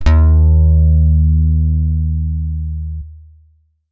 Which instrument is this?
electronic guitar